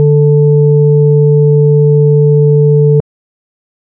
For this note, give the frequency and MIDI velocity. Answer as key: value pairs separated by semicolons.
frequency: 146.8 Hz; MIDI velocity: 25